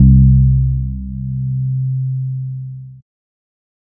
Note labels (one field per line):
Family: bass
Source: synthesizer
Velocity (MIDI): 100